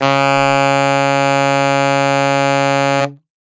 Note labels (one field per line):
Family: reed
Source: acoustic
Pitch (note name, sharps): C#3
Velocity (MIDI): 127